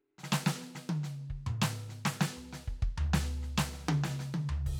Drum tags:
hip-hop, fill, 100 BPM, 4/4, crash, snare, high tom, mid tom, floor tom, kick

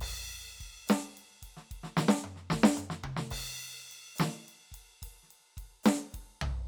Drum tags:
blues shuffle, beat, 72 BPM, 4/4, crash, ride, hi-hat pedal, snare, cross-stick, high tom, mid tom, floor tom, kick

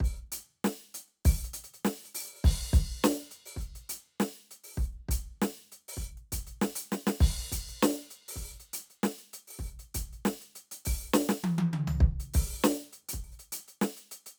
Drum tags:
rock, beat, 100 BPM, 4/4, crash, closed hi-hat, open hi-hat, hi-hat pedal, snare, high tom, mid tom, floor tom, kick

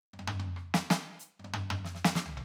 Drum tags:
soul, fill, 98 BPM, 4/4, hi-hat pedal, snare, cross-stick, high tom, mid tom, floor tom

